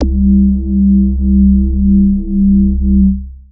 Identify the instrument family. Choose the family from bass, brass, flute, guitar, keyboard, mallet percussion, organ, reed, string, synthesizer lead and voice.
bass